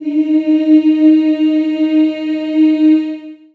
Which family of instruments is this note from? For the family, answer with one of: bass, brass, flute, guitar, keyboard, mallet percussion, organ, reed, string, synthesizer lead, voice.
voice